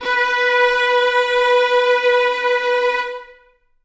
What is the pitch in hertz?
493.9 Hz